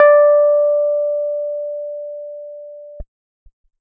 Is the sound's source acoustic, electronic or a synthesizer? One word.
electronic